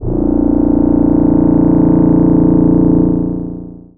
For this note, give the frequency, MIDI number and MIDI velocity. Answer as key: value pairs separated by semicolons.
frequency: 29.14 Hz; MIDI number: 22; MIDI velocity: 127